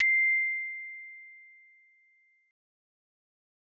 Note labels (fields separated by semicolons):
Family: mallet percussion; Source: acoustic; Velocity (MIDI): 50; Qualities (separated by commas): fast decay